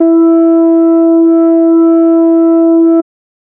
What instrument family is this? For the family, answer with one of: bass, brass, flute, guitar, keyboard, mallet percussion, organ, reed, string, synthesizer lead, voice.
organ